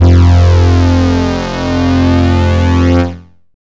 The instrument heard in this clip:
synthesizer bass